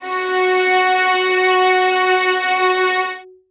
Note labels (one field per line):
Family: string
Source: acoustic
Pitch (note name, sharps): F#4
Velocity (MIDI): 50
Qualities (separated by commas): reverb